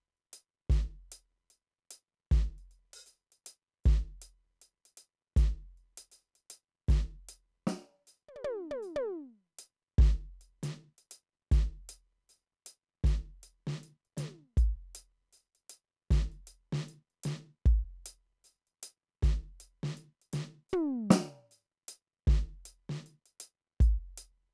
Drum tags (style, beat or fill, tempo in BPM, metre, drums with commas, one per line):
reggae
beat
78 BPM
4/4
closed hi-hat, open hi-hat, hi-hat pedal, snare, high tom, floor tom, kick